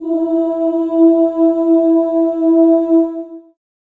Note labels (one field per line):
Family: voice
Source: acoustic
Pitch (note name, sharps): E4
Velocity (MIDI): 50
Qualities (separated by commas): long release, reverb